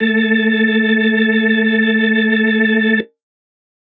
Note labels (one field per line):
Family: organ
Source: electronic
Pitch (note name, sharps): A3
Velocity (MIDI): 75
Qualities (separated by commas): reverb